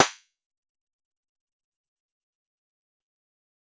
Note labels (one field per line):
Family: guitar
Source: synthesizer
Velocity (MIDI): 25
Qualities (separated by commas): fast decay, percussive